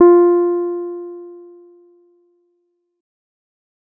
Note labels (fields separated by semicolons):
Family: bass; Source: synthesizer; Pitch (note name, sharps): F4; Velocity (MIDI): 75